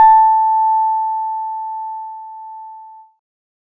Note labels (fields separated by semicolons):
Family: keyboard; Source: electronic; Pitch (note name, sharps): A5; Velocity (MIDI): 25